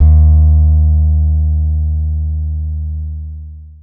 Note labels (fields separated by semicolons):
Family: guitar; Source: acoustic; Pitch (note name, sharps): D#2; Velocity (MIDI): 100; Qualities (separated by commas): dark, long release